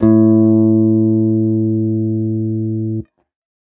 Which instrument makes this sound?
electronic guitar